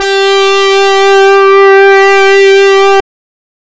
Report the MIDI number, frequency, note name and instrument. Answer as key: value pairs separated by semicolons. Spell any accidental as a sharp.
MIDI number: 67; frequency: 392 Hz; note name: G4; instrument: synthesizer reed instrument